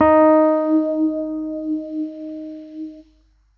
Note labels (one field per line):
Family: keyboard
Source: electronic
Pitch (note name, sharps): D#4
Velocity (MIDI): 75